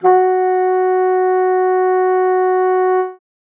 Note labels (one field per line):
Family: reed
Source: acoustic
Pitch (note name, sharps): F#4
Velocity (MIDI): 50